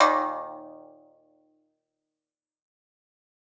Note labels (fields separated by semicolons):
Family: guitar; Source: acoustic; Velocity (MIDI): 100; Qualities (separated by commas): fast decay